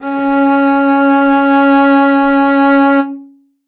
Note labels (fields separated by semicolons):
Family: string; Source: acoustic; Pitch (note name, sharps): C#4; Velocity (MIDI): 50; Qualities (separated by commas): reverb